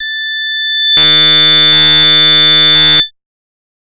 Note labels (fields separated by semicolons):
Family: bass; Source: synthesizer; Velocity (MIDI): 50; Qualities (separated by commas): bright, distorted, multiphonic